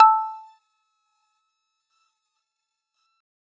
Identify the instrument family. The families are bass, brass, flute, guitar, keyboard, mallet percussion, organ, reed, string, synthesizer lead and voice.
mallet percussion